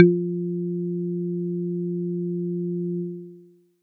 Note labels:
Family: mallet percussion; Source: acoustic; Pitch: F3; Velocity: 50

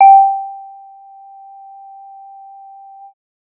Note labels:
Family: bass; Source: synthesizer; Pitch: G5; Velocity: 100; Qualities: percussive

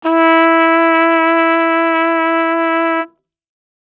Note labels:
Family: brass; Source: acoustic; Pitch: E4; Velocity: 50

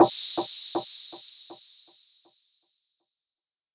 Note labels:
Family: synthesizer lead; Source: synthesizer; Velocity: 25; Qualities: bright, non-linear envelope, reverb

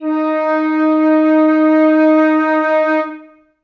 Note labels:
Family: flute; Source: acoustic; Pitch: D#4; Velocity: 75; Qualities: reverb

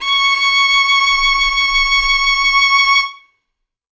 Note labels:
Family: string; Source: acoustic; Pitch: C#6; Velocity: 25; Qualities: bright, reverb

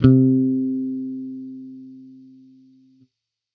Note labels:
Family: bass; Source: electronic; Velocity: 50

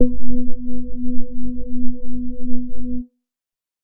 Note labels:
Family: keyboard; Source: electronic; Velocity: 25; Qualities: dark

